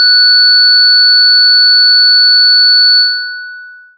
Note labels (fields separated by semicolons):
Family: synthesizer lead; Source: synthesizer; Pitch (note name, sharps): F#6; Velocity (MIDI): 75; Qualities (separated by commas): bright, long release